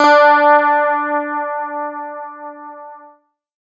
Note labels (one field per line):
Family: guitar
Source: electronic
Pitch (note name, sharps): D4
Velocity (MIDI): 75